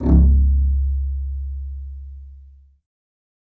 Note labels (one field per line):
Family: string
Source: acoustic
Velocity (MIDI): 100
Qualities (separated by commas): reverb